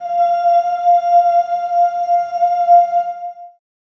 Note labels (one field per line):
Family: voice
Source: acoustic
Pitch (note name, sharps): F5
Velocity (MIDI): 100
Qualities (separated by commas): long release, reverb